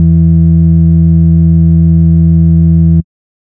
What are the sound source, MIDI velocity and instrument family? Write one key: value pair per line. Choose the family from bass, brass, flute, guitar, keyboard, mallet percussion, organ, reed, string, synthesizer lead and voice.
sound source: synthesizer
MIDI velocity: 25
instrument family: bass